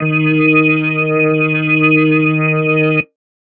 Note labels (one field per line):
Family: keyboard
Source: electronic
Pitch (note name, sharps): D#3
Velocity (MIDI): 25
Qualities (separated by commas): distorted